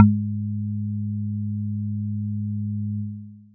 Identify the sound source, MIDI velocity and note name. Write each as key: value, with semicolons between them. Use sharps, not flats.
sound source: acoustic; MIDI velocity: 25; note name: G#2